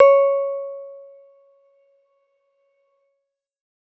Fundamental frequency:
554.4 Hz